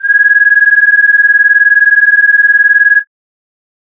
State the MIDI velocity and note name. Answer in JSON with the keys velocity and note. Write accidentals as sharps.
{"velocity": 127, "note": "G#6"}